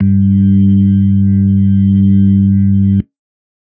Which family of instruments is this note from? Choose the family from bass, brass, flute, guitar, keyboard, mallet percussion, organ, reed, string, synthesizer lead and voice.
organ